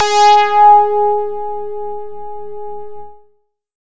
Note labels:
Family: bass; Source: synthesizer; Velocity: 75; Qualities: bright, distorted

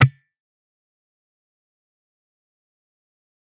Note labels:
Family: guitar; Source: electronic; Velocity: 25; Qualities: distorted, fast decay, percussive

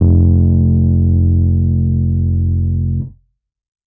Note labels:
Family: keyboard; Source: electronic; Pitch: F1; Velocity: 100; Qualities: distorted

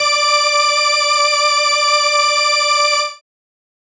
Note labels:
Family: keyboard; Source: synthesizer; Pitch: D5; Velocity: 100; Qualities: bright

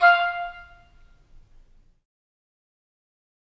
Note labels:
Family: reed; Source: acoustic; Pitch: F5; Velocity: 50; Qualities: fast decay, reverb

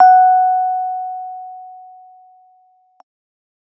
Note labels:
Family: keyboard; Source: electronic; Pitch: F#5; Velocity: 25

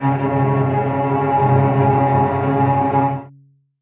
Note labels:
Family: string; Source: acoustic; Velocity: 75; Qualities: bright, non-linear envelope, reverb

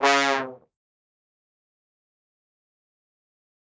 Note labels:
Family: brass; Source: acoustic; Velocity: 50; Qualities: bright, fast decay, reverb

